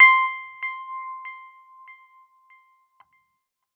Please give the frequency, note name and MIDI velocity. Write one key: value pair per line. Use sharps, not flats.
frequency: 1047 Hz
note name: C6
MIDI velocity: 100